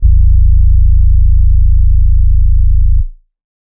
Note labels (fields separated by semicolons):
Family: keyboard; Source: electronic; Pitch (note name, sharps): A0; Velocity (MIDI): 25; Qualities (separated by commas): dark